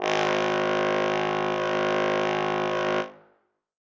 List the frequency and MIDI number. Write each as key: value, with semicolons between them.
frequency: 51.91 Hz; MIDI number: 32